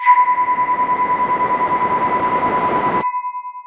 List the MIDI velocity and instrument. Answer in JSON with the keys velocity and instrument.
{"velocity": 100, "instrument": "synthesizer voice"}